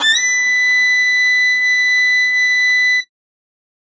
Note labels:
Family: string; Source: acoustic; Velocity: 127; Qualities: bright

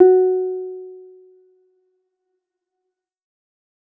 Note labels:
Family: keyboard; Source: electronic; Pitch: F#4; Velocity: 50; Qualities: dark

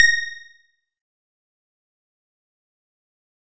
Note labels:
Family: bass; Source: synthesizer; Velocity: 127; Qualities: fast decay, percussive

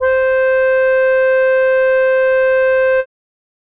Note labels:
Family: reed; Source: acoustic; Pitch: C5; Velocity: 25

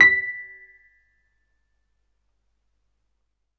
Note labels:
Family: keyboard; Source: electronic; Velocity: 127; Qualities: percussive

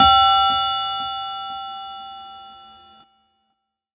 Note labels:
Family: keyboard; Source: electronic; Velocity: 75; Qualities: bright, distorted

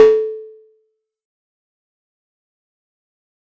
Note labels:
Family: mallet percussion; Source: acoustic; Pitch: A4; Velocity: 127; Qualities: fast decay, percussive

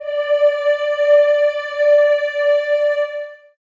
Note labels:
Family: voice; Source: acoustic; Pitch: D5; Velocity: 100; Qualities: reverb

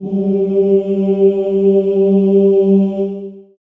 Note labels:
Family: voice; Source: acoustic; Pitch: G3; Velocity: 127; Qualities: long release, reverb

